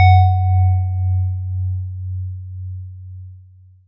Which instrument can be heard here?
acoustic mallet percussion instrument